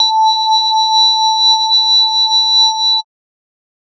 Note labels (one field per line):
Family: mallet percussion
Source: synthesizer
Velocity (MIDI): 50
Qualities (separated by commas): bright, multiphonic, non-linear envelope